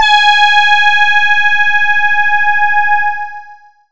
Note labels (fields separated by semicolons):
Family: voice; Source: synthesizer; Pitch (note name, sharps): G#5; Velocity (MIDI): 75; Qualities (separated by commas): long release